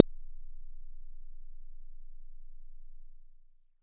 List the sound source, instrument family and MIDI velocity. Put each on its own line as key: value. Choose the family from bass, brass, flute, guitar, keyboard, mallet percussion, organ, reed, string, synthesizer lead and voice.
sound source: synthesizer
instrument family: bass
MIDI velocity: 127